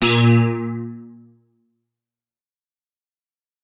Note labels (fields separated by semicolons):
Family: guitar; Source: electronic; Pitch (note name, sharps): A#2; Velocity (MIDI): 127; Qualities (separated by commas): fast decay